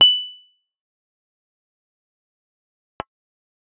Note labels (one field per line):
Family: bass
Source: synthesizer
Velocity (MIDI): 50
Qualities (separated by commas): bright, fast decay, percussive